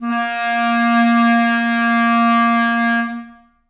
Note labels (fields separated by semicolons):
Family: reed; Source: acoustic; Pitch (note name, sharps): A#3; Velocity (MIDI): 127; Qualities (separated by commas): reverb